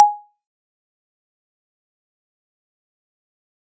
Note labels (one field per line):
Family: mallet percussion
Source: acoustic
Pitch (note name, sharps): G#5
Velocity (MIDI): 127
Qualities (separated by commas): fast decay, percussive